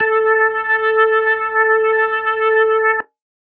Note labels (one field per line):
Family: organ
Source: electronic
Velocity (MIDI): 100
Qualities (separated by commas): distorted